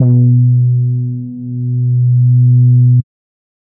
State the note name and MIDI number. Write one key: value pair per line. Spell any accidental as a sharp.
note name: B2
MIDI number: 47